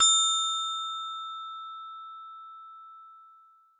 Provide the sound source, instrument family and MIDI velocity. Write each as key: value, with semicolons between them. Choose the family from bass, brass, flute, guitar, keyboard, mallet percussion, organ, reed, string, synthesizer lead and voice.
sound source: acoustic; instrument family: mallet percussion; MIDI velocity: 50